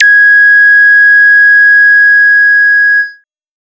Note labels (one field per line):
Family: bass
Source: synthesizer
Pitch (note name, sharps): G#6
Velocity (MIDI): 100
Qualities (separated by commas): bright, distorted